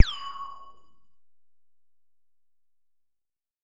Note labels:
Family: bass; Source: synthesizer; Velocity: 100; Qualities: distorted, percussive

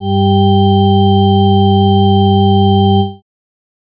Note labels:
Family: organ; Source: electronic; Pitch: G2; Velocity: 50

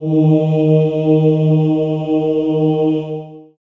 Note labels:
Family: voice; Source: acoustic; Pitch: D#3; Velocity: 75; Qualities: dark, long release, reverb

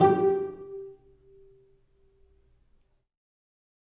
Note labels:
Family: string; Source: acoustic; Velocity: 127; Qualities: dark, reverb

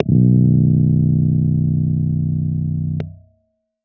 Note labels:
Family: keyboard; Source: electronic; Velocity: 100; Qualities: dark

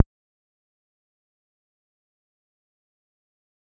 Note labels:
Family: bass; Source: synthesizer; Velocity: 100; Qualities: fast decay, percussive

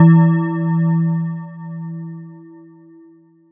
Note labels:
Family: mallet percussion; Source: electronic; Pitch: E3; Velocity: 50

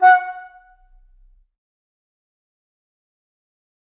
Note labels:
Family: flute; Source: acoustic; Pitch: F#5; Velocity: 100; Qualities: fast decay, percussive, reverb

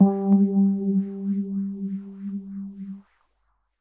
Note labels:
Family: keyboard; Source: electronic; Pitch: G3; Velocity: 50; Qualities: dark, non-linear envelope

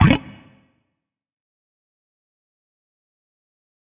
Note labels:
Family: guitar; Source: electronic; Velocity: 100; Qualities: distorted, fast decay, percussive

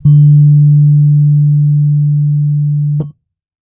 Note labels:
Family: keyboard; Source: electronic; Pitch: D3; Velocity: 25; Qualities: dark

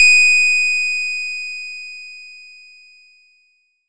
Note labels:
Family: bass; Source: synthesizer; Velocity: 25; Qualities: bright, distorted

